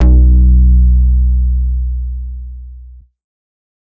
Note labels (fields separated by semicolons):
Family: bass; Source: synthesizer; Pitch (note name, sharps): B1; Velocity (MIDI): 100; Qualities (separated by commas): distorted